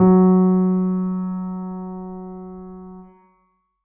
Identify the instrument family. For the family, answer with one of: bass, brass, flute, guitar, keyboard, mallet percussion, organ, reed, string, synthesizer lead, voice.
keyboard